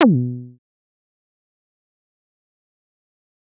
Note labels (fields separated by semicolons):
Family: bass; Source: synthesizer; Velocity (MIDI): 100; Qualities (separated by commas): distorted, fast decay, percussive